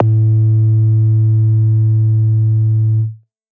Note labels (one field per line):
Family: bass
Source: synthesizer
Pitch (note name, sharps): A2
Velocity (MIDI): 127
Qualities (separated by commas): distorted